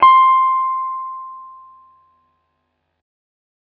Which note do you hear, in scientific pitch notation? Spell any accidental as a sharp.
C6